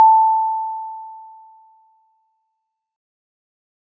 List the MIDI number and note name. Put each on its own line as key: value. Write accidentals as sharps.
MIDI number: 81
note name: A5